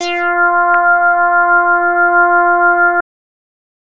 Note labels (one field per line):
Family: bass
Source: synthesizer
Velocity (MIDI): 75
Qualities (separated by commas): distorted